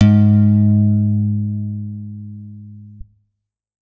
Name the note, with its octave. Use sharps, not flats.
G#2